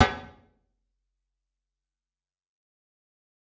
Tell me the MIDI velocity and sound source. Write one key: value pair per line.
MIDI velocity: 50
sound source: electronic